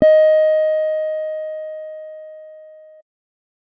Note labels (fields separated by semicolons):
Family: keyboard; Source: electronic; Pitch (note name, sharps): D#5; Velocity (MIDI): 25; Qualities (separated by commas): dark